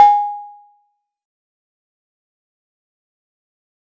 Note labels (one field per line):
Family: mallet percussion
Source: acoustic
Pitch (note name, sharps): G#5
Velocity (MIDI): 100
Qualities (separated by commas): fast decay, percussive